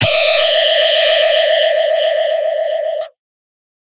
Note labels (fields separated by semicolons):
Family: guitar; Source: electronic; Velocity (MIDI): 100; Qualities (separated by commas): bright, distorted